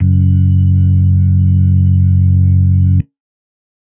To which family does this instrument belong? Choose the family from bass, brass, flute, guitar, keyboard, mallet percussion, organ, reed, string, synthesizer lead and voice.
organ